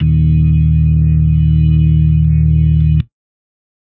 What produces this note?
electronic organ